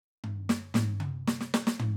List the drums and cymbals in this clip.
snare, mid tom and floor tom